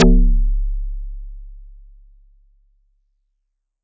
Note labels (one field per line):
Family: mallet percussion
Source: acoustic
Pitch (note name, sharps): C#1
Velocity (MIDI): 127